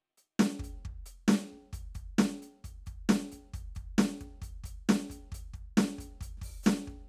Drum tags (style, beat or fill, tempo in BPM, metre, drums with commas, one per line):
rock
beat
135 BPM
4/4
closed hi-hat, open hi-hat, hi-hat pedal, snare, kick